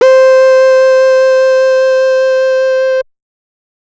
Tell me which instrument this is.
synthesizer bass